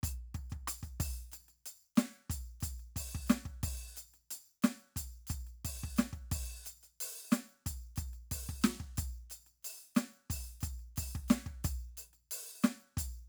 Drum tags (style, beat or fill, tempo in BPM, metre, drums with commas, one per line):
hip-hop
beat
90 BPM
4/4
percussion, snare, cross-stick, kick